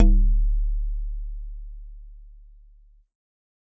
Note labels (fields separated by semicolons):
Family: mallet percussion; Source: acoustic; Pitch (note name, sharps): D1; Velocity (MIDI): 100